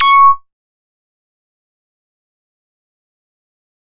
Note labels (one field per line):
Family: bass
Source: synthesizer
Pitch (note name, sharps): C#6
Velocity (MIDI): 100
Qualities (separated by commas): fast decay, percussive